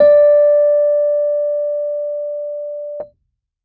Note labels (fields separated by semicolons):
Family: keyboard; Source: electronic; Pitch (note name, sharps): D5; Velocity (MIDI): 75